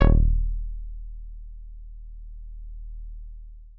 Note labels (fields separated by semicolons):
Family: guitar; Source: synthesizer; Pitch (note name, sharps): D#1; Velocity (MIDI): 50; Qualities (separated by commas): long release